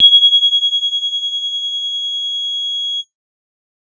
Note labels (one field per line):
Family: bass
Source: synthesizer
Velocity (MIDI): 127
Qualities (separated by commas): bright